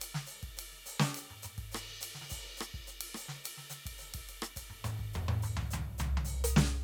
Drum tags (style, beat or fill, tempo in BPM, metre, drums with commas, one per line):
Afro-Cuban
beat
105 BPM
4/4
ride, closed hi-hat, hi-hat pedal, snare, cross-stick, high tom, mid tom, floor tom, kick